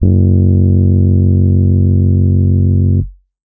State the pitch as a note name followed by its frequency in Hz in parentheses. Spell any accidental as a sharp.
F#1 (46.25 Hz)